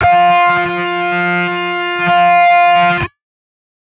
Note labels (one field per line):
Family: guitar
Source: synthesizer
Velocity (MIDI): 75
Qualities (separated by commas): distorted